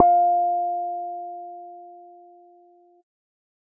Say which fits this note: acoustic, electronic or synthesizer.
synthesizer